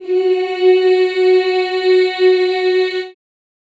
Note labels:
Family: voice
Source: acoustic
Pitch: F#4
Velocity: 100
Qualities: reverb

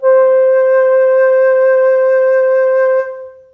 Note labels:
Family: flute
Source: acoustic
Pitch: C5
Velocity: 25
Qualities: long release, reverb

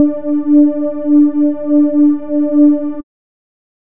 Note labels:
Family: bass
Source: synthesizer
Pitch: D4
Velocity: 25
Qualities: dark

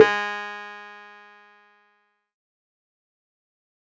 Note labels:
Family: keyboard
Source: electronic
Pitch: G#3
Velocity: 127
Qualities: distorted, fast decay

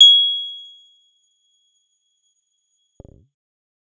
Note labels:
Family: bass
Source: synthesizer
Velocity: 50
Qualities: bright, percussive

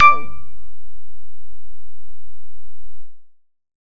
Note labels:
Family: bass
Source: synthesizer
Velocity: 25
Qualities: distorted

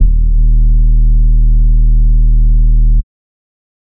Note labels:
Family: bass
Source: synthesizer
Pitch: D#1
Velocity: 127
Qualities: dark, distorted, tempo-synced

